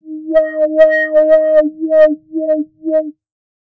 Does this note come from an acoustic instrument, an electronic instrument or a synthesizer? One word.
synthesizer